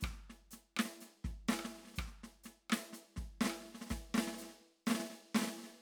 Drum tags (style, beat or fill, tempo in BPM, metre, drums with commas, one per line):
New Orleans second line
beat
124 BPM
4/4
hi-hat pedal, snare, cross-stick, kick